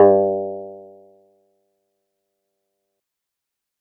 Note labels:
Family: guitar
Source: synthesizer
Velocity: 50

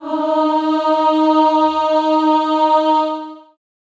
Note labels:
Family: voice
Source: acoustic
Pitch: D#4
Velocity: 100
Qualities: long release, reverb

